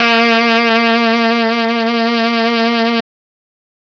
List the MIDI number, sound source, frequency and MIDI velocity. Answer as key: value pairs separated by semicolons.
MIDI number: 58; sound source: electronic; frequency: 233.1 Hz; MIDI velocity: 127